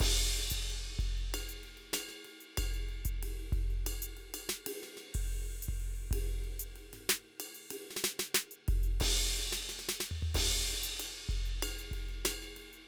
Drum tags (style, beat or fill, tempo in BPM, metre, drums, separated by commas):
rock, beat, 93 BPM, 4/4, crash, ride, ride bell, closed hi-hat, open hi-hat, hi-hat pedal, snare, high tom, floor tom, kick